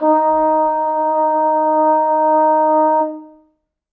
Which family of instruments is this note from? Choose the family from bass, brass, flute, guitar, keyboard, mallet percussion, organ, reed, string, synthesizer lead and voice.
brass